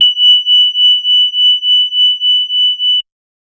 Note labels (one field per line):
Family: organ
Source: electronic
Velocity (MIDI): 100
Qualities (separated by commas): bright